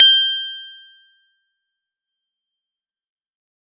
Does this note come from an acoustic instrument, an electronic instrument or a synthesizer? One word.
electronic